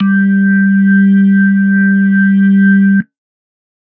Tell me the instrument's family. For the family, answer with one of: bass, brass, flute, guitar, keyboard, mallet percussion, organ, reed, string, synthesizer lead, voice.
organ